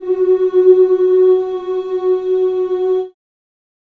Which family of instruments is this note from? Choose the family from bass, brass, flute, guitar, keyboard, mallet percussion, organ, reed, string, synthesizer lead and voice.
voice